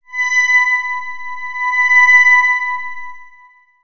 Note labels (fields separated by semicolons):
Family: synthesizer lead; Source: synthesizer; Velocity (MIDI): 75; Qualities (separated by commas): bright, long release, non-linear envelope